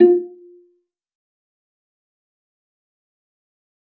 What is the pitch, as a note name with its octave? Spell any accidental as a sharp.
F4